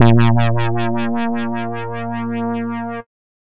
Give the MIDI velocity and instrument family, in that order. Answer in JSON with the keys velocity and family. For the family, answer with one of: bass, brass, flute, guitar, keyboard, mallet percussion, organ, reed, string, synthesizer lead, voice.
{"velocity": 100, "family": "bass"}